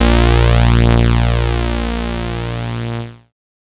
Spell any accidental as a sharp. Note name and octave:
A#1